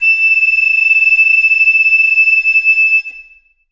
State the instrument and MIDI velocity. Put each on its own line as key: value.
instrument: acoustic reed instrument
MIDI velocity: 100